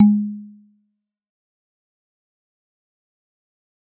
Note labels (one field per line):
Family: mallet percussion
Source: acoustic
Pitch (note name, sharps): G#3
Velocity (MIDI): 75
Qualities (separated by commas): dark, fast decay, percussive